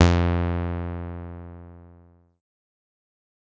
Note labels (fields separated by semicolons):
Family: bass; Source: synthesizer; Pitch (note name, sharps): F2; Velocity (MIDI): 100; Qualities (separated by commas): distorted, fast decay